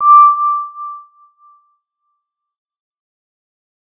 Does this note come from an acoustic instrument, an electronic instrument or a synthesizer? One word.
synthesizer